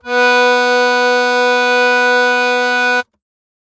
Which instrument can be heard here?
acoustic keyboard